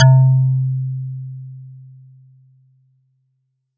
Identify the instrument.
acoustic mallet percussion instrument